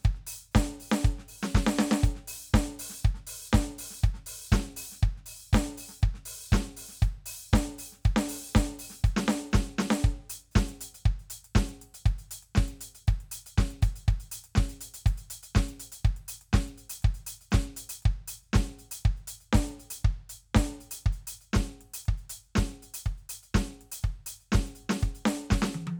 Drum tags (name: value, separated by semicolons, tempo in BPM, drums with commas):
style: disco; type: beat; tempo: 120 BPM; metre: 4/4; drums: closed hi-hat, open hi-hat, hi-hat pedal, snare, high tom, kick